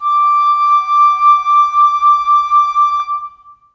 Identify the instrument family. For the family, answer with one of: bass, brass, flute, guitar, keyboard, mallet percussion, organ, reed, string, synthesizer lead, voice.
flute